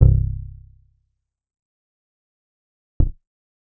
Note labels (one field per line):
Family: bass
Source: synthesizer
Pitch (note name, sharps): C1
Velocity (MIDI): 50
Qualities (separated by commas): dark, fast decay, percussive